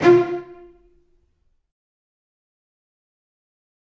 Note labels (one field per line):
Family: string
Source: acoustic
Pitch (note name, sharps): F4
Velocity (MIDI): 127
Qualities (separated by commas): fast decay, percussive, reverb